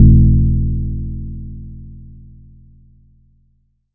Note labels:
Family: mallet percussion; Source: acoustic; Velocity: 127; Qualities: multiphonic

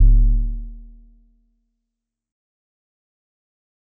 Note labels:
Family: mallet percussion; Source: acoustic; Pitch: D#1; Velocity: 50; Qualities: dark, fast decay

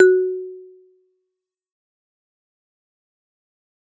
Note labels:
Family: mallet percussion; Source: acoustic; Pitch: F#4; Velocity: 127; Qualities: fast decay, percussive

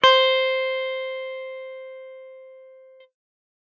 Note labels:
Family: guitar; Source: electronic; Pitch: C5; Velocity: 75; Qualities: distorted

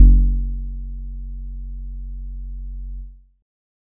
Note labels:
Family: guitar; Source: synthesizer; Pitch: F#1; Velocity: 50; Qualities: dark

